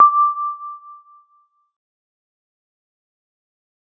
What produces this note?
electronic keyboard